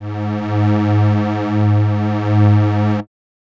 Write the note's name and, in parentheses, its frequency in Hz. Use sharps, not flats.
G#2 (103.8 Hz)